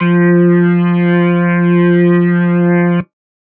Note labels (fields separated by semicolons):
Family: organ; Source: electronic; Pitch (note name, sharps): F3; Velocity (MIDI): 127